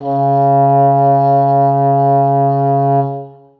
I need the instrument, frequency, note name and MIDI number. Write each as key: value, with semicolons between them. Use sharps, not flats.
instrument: acoustic reed instrument; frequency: 138.6 Hz; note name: C#3; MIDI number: 49